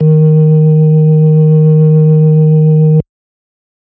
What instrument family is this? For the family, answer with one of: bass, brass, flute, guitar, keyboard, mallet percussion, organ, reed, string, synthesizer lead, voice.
organ